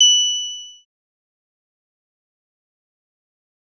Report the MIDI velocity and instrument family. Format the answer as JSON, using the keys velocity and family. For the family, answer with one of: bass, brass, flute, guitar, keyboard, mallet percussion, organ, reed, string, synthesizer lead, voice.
{"velocity": 25, "family": "synthesizer lead"}